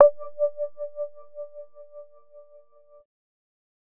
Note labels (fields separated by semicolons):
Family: bass; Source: synthesizer; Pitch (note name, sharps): D5; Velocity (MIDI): 50; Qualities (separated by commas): dark, distorted